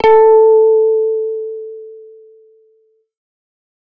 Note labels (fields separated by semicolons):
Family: bass; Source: synthesizer; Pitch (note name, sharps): A4; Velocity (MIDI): 25; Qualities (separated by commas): distorted